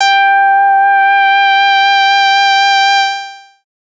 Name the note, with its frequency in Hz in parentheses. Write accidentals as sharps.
G5 (784 Hz)